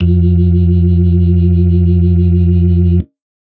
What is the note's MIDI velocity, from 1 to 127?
127